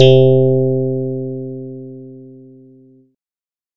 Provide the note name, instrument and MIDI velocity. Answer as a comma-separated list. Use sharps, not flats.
C3, synthesizer bass, 75